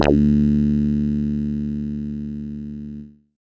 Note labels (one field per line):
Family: bass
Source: synthesizer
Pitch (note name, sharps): D2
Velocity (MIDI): 100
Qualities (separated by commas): distorted